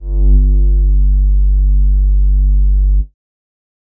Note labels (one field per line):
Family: bass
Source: synthesizer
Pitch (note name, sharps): G1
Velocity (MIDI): 75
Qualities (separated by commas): dark